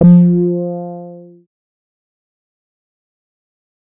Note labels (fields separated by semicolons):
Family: bass; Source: synthesizer; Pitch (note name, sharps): F3; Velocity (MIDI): 25; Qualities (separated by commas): distorted, fast decay